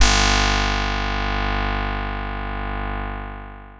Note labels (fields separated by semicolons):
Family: guitar; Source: synthesizer; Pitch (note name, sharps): G1; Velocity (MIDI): 25; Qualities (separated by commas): bright, long release